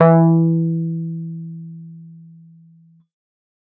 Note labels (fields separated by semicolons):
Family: keyboard; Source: electronic; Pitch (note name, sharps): E3; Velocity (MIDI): 25